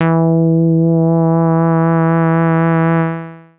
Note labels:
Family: bass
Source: synthesizer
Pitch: E3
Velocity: 25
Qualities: distorted, long release

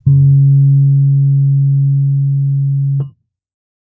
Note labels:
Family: keyboard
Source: electronic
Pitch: C#3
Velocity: 25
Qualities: dark

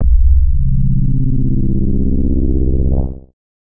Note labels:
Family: bass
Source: synthesizer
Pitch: C0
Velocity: 127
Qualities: distorted, multiphonic

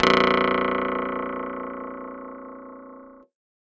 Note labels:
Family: guitar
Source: acoustic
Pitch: A#0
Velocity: 25

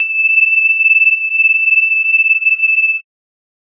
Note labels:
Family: mallet percussion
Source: electronic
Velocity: 75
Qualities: multiphonic, non-linear envelope

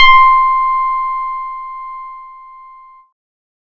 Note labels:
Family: keyboard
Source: electronic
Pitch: C6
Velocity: 100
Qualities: distorted

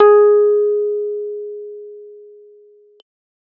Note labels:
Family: keyboard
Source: electronic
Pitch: G#4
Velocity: 75

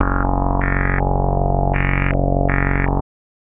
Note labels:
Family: bass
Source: synthesizer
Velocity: 100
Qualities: tempo-synced

